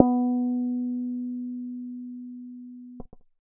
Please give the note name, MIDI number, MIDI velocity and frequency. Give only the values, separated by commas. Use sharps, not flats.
B3, 59, 75, 246.9 Hz